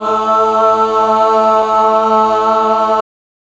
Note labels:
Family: voice; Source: electronic; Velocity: 127

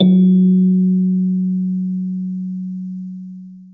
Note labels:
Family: mallet percussion; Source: acoustic; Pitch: F#3; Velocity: 50; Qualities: dark, long release, reverb

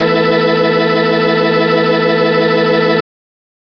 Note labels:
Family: organ; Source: electronic; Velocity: 127

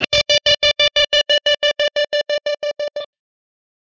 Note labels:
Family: guitar; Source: electronic; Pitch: D5; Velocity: 50; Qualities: bright, distorted, tempo-synced

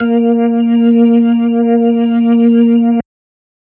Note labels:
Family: organ; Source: electronic; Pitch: A#3; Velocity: 75

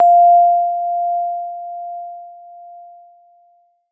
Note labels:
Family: keyboard; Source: electronic; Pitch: F5; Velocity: 75

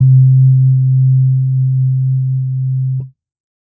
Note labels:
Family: keyboard; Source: electronic; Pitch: C3; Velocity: 25; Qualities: dark

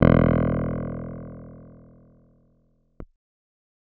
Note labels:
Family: keyboard; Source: electronic; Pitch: E1; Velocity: 100

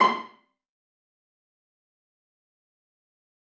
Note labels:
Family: string; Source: acoustic; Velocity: 127; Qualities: fast decay, percussive, reverb

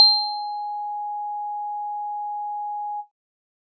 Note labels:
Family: keyboard; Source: electronic; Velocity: 127

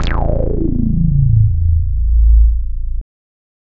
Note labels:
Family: bass; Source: synthesizer; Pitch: A0; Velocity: 75; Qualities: distorted

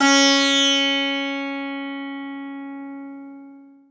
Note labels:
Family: guitar; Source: acoustic; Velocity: 100; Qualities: bright, long release, multiphonic, reverb

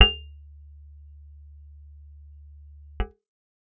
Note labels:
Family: guitar; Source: acoustic; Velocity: 50; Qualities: bright, percussive

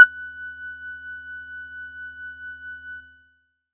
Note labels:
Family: bass; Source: synthesizer; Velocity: 25; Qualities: multiphonic

